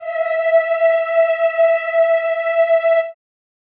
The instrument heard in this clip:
acoustic voice